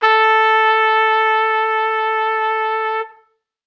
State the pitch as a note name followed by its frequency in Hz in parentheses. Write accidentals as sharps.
A4 (440 Hz)